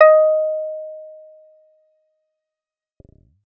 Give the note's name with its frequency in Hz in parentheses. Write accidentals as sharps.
D#5 (622.3 Hz)